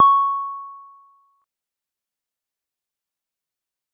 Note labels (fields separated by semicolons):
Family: guitar; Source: synthesizer; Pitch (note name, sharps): C#6; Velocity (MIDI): 50; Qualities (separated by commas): dark, fast decay